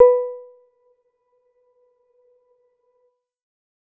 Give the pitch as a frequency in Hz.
493.9 Hz